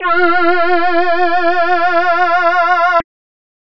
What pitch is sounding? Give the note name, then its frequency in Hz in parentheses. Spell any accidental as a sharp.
F4 (349.2 Hz)